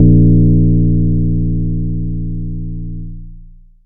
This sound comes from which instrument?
acoustic mallet percussion instrument